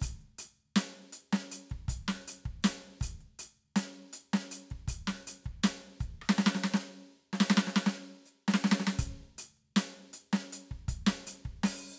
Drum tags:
funk
beat
80 BPM
4/4
closed hi-hat, open hi-hat, hi-hat pedal, snare, cross-stick, kick

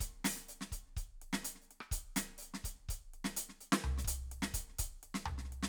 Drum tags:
Middle Eastern
beat
126 BPM
4/4
closed hi-hat, open hi-hat, hi-hat pedal, snare, cross-stick, floor tom, kick

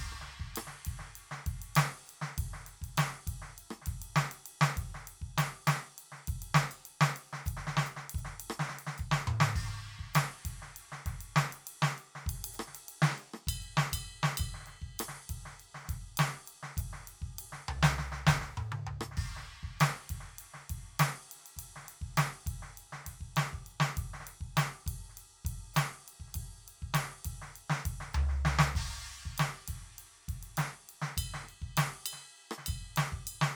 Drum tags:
funk
beat
100 BPM
4/4
crash, ride, ride bell, hi-hat pedal, snare, cross-stick, high tom, mid tom, floor tom, kick

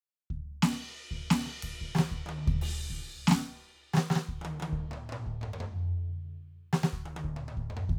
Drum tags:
rock
beat
90 BPM
4/4
crash, ride, snare, high tom, mid tom, floor tom, kick

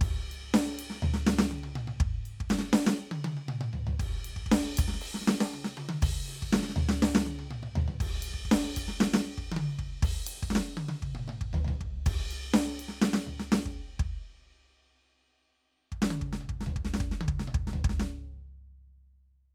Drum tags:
rock
beat
120 BPM
4/4
crash, ride, ride bell, snare, high tom, mid tom, floor tom, kick

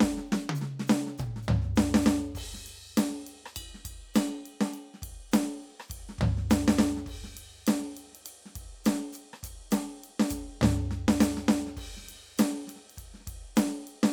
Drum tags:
New Orleans funk
beat
102 BPM
4/4
crash, ride, ride bell, hi-hat pedal, snare, cross-stick, high tom, mid tom, floor tom, kick

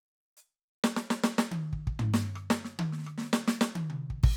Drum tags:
hip-hop
fill
140 BPM
4/4
crash, hi-hat pedal, snare, cross-stick, high tom, mid tom, floor tom, kick

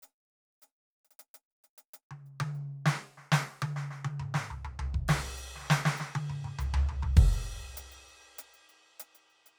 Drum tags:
hip-hop
beat
100 BPM
4/4
crash, closed hi-hat, hi-hat pedal, snare, high tom, mid tom, floor tom, kick

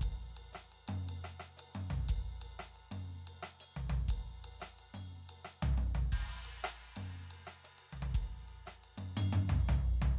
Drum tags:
Latin
beat
118 BPM
4/4
ride, ride bell, hi-hat pedal, cross-stick, mid tom, floor tom, kick

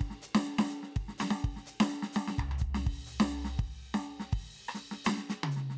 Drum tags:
Latin
beat
125 BPM
3/4
crash, ride, closed hi-hat, open hi-hat, hi-hat pedal, snare, cross-stick, high tom, floor tom, kick

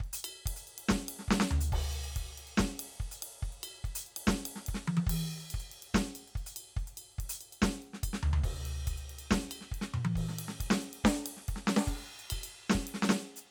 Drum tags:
pop
beat
142 BPM
4/4
crash, ride, ride bell, closed hi-hat, hi-hat pedal, snare, high tom, mid tom, floor tom, kick

